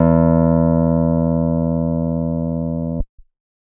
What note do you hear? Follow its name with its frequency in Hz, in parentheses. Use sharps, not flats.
E2 (82.41 Hz)